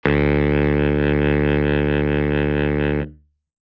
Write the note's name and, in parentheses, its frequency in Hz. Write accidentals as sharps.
D2 (73.42 Hz)